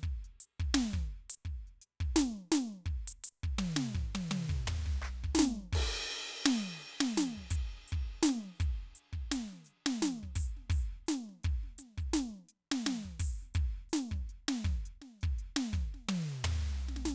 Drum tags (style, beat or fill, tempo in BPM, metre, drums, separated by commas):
New Orleans funk, beat, 84 BPM, 4/4, crash, ride, closed hi-hat, open hi-hat, hi-hat pedal, percussion, snare, high tom, floor tom, kick